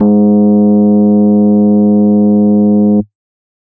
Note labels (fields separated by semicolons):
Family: organ; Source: electronic; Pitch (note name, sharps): G#2; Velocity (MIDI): 100